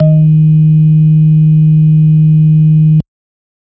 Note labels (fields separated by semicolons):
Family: organ; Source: electronic; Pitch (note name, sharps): D#3; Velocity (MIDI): 75